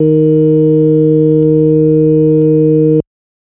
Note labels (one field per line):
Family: organ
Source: electronic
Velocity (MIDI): 100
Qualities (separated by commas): dark